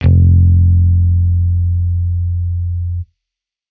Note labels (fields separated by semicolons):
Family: bass; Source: electronic; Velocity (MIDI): 100